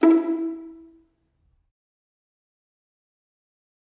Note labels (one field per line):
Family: string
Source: acoustic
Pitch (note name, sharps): E4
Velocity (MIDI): 75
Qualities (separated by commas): dark, fast decay, reverb